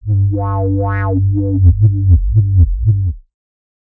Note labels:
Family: bass; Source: synthesizer; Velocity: 50; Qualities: distorted, non-linear envelope

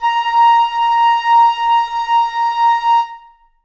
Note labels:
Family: reed; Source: acoustic; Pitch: A#5; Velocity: 25; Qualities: reverb

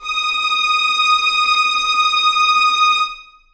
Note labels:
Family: string; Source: acoustic; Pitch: D#6; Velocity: 75; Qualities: bright, non-linear envelope, reverb

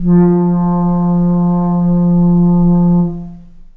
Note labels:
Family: flute; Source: acoustic; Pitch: F3; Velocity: 50; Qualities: long release, reverb

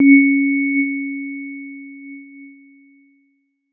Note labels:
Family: keyboard; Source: electronic; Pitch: C#4; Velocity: 75

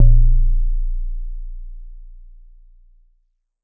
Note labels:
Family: mallet percussion; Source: acoustic; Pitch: A#0; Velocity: 100; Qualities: dark

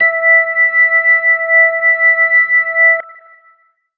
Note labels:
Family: organ; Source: electronic; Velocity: 25; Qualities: long release

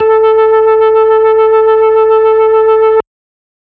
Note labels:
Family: organ; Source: electronic; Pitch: A4; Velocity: 25; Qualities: distorted

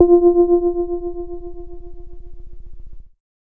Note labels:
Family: keyboard; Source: electronic; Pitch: F4; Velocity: 50; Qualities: dark

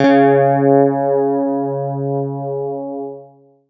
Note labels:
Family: guitar; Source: electronic; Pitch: C#3; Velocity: 75

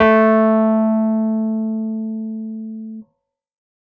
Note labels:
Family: keyboard; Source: electronic; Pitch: A3; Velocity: 127

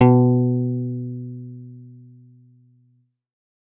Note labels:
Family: guitar; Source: electronic; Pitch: B2; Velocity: 100

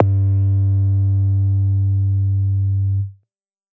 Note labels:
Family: bass; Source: synthesizer; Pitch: G2; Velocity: 127; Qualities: distorted

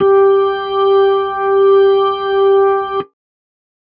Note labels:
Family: organ; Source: electronic; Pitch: G4; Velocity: 127

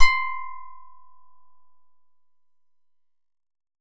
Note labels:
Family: guitar; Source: synthesizer; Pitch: C6; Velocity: 25

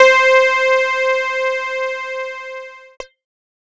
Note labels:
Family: keyboard; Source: electronic; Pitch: C5; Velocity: 127; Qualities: bright, distorted

